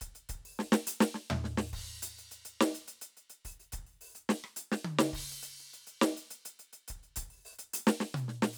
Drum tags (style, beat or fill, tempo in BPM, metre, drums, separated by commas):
rock, beat, 140 BPM, 4/4, crash, closed hi-hat, open hi-hat, hi-hat pedal, snare, cross-stick, high tom, mid tom, floor tom, kick